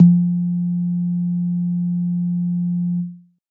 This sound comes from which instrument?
electronic keyboard